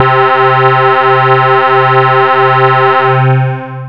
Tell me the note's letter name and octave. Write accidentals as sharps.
C3